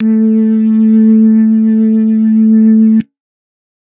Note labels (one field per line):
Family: organ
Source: electronic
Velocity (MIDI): 50